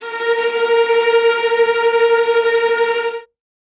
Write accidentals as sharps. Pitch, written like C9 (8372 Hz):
A#4 (466.2 Hz)